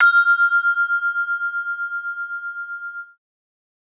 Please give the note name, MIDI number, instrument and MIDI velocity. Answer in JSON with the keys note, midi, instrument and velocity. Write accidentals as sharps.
{"note": "F6", "midi": 89, "instrument": "acoustic mallet percussion instrument", "velocity": 127}